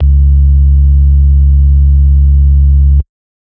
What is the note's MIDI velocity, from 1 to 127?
127